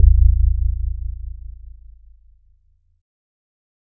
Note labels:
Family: keyboard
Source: electronic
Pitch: A0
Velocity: 100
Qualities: dark

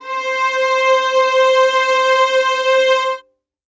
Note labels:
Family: string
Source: acoustic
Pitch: C5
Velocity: 100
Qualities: reverb

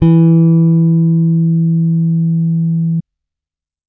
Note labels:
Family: bass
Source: electronic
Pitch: E3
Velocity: 50

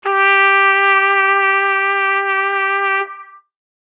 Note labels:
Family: brass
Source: acoustic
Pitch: G4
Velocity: 75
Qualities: distorted

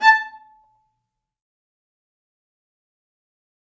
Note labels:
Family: string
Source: acoustic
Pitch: A5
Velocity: 127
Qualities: fast decay, percussive, reverb

